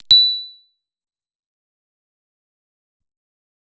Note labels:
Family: bass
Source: synthesizer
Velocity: 100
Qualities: bright, distorted, fast decay, percussive

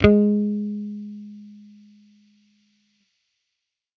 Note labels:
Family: bass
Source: electronic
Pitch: G#3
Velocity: 25

